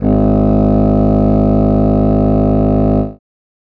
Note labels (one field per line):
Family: reed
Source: acoustic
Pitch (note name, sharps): G#1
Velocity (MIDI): 100